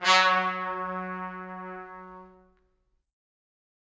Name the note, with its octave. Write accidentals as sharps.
F#3